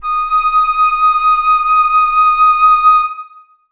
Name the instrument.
acoustic flute